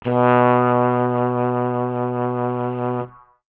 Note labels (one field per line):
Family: brass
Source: acoustic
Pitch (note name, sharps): B2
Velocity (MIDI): 25